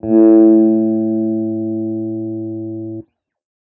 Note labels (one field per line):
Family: guitar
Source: electronic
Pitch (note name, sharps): A2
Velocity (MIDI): 50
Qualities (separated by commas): non-linear envelope